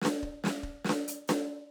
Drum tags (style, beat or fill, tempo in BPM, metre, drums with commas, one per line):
half-time rock
fill
140 BPM
4/4
closed hi-hat, hi-hat pedal, snare, kick